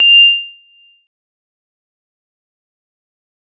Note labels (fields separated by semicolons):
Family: mallet percussion; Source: acoustic; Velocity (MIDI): 50; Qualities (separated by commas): bright, fast decay, non-linear envelope, percussive